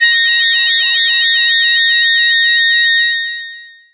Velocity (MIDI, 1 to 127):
100